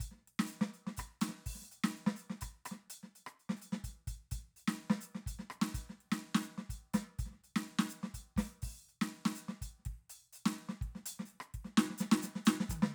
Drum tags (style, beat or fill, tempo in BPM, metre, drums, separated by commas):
Latin, beat, 125 BPM, 3/4, closed hi-hat, open hi-hat, hi-hat pedal, snare, cross-stick, high tom, kick